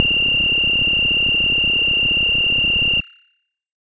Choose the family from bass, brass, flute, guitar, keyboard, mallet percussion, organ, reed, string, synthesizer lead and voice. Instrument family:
bass